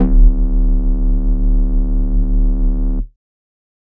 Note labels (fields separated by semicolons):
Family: flute; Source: synthesizer; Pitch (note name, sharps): D1; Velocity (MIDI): 127; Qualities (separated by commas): distorted